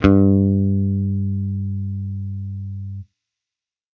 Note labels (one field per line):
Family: bass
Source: electronic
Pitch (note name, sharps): G2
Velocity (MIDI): 75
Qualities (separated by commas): distorted